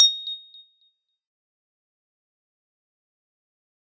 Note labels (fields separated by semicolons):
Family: mallet percussion; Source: acoustic; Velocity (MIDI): 127; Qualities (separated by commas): fast decay, percussive